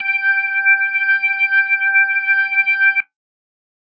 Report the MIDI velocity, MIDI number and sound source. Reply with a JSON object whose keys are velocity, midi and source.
{"velocity": 75, "midi": 79, "source": "electronic"}